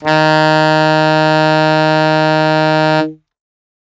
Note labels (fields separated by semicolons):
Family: reed; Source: acoustic; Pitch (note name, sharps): D#3; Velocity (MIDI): 75